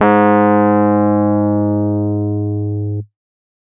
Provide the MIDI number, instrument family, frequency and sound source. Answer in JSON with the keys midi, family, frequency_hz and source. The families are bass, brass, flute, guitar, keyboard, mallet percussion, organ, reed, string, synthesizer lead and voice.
{"midi": 44, "family": "keyboard", "frequency_hz": 103.8, "source": "electronic"}